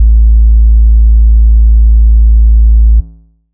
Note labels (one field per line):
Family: bass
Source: synthesizer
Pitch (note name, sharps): A1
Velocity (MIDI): 127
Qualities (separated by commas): dark